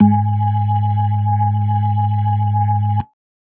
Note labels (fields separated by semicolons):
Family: organ; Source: electronic; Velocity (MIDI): 100